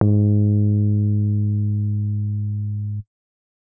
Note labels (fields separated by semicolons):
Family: keyboard; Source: electronic; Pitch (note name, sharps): G#2; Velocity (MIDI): 75; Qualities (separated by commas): dark, distorted